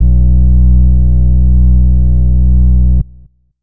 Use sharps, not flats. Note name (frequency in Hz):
B1 (61.74 Hz)